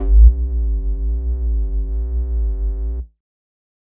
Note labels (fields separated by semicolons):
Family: flute; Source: synthesizer; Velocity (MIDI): 25; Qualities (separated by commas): distorted